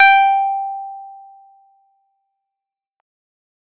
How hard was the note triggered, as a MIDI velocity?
127